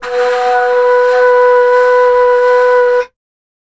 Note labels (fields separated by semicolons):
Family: flute; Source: acoustic; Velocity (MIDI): 127; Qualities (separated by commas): multiphonic